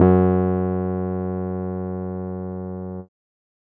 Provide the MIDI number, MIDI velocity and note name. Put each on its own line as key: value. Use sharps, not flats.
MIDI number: 42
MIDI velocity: 127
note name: F#2